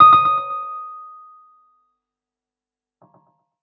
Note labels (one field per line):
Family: keyboard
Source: electronic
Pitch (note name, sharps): D#6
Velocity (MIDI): 127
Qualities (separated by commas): bright, fast decay, tempo-synced